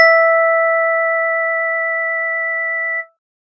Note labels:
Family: organ; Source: electronic; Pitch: E5; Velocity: 25

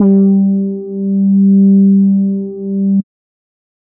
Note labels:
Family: bass; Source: synthesizer; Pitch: G3; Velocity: 25; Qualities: dark

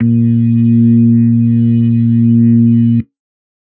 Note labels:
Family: organ; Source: electronic; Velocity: 100; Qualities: dark

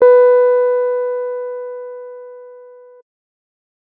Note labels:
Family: keyboard; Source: electronic; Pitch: B4; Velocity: 50

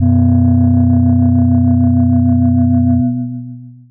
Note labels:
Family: mallet percussion; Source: electronic; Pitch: B0; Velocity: 100; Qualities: long release

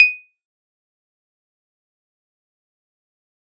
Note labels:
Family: keyboard; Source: electronic; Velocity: 75; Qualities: bright, fast decay, percussive

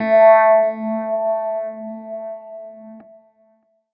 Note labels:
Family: keyboard; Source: electronic; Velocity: 25

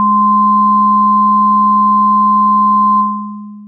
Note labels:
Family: synthesizer lead; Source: synthesizer; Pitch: G#3; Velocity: 100; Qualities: long release

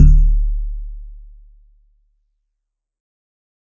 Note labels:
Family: guitar; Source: synthesizer; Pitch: D1; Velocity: 50; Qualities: dark

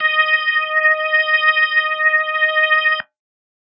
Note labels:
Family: organ; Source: electronic; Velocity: 100

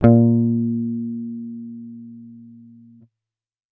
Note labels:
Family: bass; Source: electronic; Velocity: 75

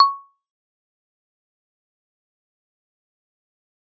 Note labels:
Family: mallet percussion; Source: acoustic; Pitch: C#6; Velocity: 127; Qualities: fast decay, percussive

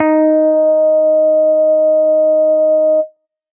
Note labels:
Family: bass; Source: synthesizer; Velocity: 100

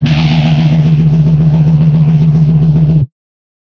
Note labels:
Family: guitar; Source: electronic; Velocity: 50; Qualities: bright, distorted

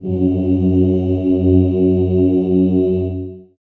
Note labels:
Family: voice; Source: acoustic; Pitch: F#2; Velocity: 100; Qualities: dark, long release, reverb

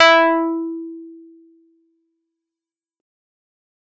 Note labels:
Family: keyboard; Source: electronic; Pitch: E4; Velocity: 127; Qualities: distorted, fast decay

